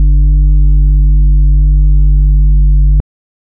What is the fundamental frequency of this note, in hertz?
49 Hz